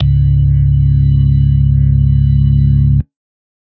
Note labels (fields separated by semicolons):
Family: organ; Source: electronic; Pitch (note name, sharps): C#1; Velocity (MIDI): 75; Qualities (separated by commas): dark